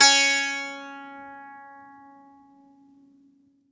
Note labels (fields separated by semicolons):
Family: guitar; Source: acoustic; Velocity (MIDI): 75; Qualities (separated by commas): bright